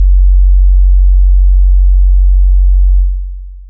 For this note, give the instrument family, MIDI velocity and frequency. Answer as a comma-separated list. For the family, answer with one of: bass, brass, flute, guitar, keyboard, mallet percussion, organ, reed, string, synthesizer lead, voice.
synthesizer lead, 25, 46.25 Hz